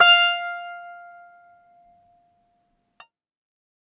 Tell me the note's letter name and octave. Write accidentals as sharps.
F5